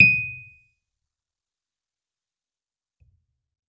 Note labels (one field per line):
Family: keyboard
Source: electronic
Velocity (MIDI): 100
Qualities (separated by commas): fast decay, percussive